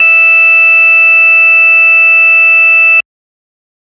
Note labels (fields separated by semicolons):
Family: organ; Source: electronic; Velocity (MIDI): 127; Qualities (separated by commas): bright, distorted